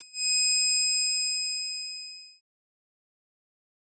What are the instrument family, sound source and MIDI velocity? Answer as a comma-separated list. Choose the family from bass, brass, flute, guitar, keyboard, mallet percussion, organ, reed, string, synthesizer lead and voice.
bass, synthesizer, 127